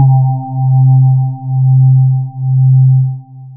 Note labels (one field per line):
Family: voice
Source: synthesizer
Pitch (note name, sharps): C3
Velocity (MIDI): 25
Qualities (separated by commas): dark, long release